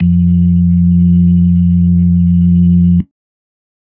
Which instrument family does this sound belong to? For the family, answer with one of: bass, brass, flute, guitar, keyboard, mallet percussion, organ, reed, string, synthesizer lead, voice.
organ